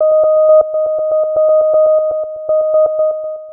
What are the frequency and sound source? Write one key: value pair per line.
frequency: 622.3 Hz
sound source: synthesizer